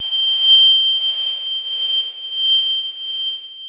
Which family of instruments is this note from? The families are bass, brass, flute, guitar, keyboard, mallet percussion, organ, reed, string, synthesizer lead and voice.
keyboard